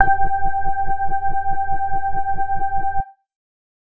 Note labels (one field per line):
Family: keyboard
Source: electronic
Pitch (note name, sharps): G5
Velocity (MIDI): 50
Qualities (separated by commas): distorted